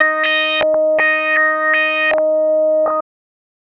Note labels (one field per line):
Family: bass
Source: synthesizer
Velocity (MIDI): 127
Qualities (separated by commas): tempo-synced